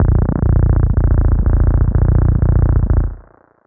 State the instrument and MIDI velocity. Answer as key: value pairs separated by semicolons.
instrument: synthesizer bass; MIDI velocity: 127